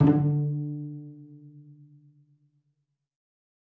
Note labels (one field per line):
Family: string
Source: acoustic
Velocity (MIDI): 75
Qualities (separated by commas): dark, reverb